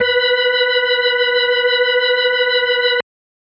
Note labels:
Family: organ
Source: electronic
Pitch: B4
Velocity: 127

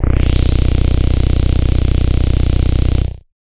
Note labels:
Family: bass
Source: synthesizer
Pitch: B-1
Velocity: 50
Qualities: bright, distorted

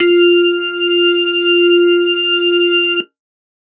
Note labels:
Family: organ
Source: electronic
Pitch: F4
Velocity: 100

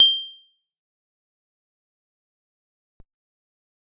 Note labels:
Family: guitar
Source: acoustic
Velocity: 127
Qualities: bright, fast decay, percussive

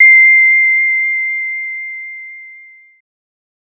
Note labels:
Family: bass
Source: synthesizer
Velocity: 50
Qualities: distorted

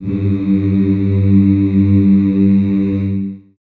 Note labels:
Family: voice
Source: acoustic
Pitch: G2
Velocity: 75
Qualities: reverb

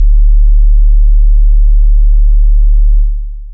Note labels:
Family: synthesizer lead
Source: synthesizer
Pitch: D1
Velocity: 25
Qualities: dark, long release

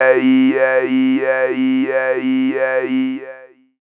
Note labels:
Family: voice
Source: synthesizer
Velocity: 127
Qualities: long release, non-linear envelope, tempo-synced

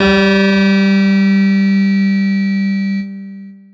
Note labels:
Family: keyboard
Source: electronic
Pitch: G3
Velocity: 127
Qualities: bright, distorted, long release

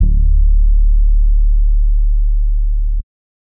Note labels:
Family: bass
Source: synthesizer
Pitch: D1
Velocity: 25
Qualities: dark

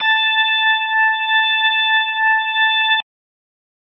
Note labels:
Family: organ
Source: electronic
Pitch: A5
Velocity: 127

